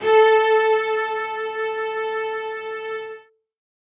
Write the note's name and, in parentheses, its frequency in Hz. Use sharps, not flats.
A4 (440 Hz)